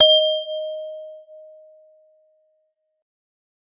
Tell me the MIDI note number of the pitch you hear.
75